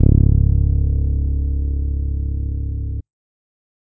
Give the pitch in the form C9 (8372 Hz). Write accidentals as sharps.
C#1 (34.65 Hz)